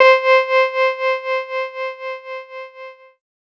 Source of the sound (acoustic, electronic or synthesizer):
electronic